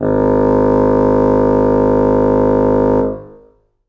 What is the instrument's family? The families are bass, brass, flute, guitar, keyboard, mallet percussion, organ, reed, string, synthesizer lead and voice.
reed